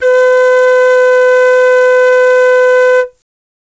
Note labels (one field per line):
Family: flute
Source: acoustic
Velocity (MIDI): 127